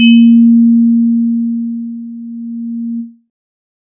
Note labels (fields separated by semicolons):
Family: synthesizer lead; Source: synthesizer; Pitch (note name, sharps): A#3; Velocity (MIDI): 127